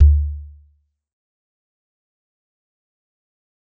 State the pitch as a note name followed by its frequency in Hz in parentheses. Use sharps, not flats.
D2 (73.42 Hz)